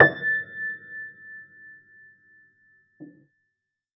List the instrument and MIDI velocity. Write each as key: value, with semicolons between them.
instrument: acoustic keyboard; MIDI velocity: 75